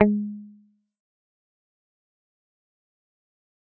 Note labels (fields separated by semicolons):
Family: guitar; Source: electronic; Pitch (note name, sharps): G#3; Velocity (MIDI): 75; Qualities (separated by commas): fast decay, percussive